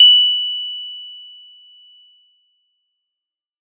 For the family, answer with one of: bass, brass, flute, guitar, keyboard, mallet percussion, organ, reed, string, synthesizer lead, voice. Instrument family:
mallet percussion